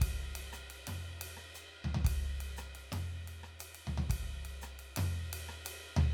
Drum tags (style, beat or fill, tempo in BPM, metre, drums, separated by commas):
Latin, beat, 118 BPM, 4/4, ride, ride bell, hi-hat pedal, cross-stick, mid tom, floor tom, kick